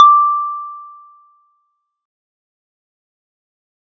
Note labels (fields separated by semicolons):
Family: mallet percussion; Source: acoustic; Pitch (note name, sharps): D6; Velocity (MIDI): 25; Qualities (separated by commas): fast decay